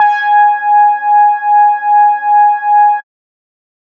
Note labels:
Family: bass; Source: synthesizer; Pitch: G#5; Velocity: 75

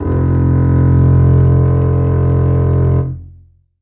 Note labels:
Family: string; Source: acoustic; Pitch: F1; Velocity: 100; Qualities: long release, reverb

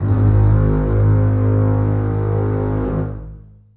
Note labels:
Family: string; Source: acoustic; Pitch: G#1; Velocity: 100; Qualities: long release, reverb

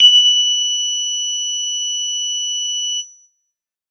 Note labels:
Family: bass; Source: synthesizer; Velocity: 75; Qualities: bright

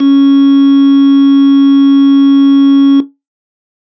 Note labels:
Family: organ; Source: electronic; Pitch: C#4; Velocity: 127

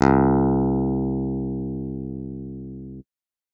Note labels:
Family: keyboard; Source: electronic; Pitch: C2; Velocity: 100

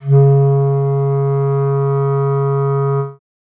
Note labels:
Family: reed; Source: acoustic; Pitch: C#3; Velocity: 25

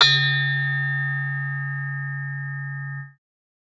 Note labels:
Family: mallet percussion; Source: acoustic; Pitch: C#3; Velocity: 100

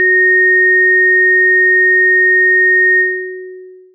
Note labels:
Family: synthesizer lead; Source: synthesizer; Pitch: F#4; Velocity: 100; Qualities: long release

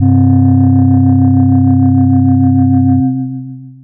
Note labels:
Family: mallet percussion; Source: electronic; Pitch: C1; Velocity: 100; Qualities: long release

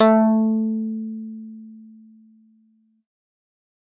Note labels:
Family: keyboard; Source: electronic; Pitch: A3; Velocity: 75; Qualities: distorted

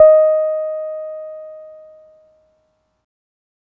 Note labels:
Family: keyboard; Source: electronic; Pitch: D#5; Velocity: 75; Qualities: dark

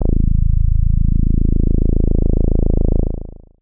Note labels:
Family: bass; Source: synthesizer; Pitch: A0; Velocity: 25; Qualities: distorted, long release

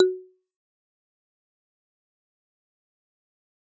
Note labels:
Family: mallet percussion; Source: acoustic; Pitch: F#4; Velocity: 127; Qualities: fast decay, percussive

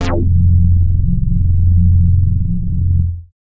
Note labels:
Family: bass; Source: synthesizer; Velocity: 100; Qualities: distorted

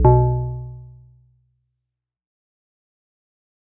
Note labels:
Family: mallet percussion; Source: acoustic; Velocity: 100; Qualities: dark, fast decay, multiphonic

